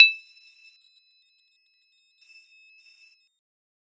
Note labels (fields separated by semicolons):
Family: mallet percussion; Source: acoustic; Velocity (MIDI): 127; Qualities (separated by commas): bright, multiphonic, percussive